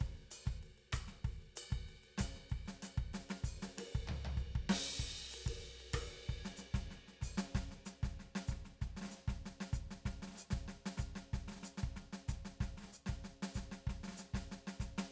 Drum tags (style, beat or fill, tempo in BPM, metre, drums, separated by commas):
Brazilian baião, beat, 95 BPM, 4/4, ride, ride bell, hi-hat pedal, snare, cross-stick, high tom, floor tom, kick